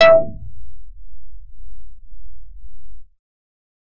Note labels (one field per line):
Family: bass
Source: synthesizer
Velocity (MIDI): 100